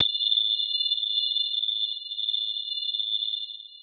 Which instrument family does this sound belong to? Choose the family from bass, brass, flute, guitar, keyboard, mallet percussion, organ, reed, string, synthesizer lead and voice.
mallet percussion